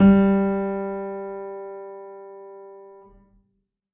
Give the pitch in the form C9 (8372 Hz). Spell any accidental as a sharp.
G3 (196 Hz)